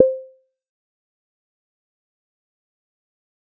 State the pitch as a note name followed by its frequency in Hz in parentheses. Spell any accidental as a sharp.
C5 (523.3 Hz)